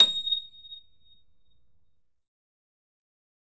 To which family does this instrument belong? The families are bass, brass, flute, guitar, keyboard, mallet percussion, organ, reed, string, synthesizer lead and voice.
keyboard